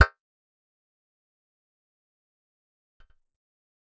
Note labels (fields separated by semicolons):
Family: bass; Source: synthesizer; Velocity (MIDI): 127; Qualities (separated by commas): fast decay, percussive